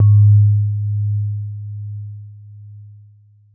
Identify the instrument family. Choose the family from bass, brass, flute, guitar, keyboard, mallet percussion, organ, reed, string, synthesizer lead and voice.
keyboard